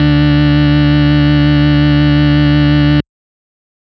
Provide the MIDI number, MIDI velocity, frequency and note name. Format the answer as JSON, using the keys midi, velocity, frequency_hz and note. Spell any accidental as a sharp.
{"midi": 38, "velocity": 75, "frequency_hz": 73.42, "note": "D2"}